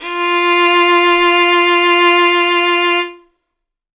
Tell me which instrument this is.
acoustic string instrument